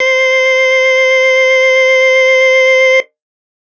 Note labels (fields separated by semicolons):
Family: organ; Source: electronic; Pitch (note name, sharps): C5; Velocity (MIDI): 50